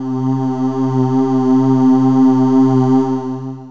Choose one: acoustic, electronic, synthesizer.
synthesizer